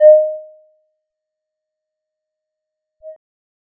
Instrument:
synthesizer bass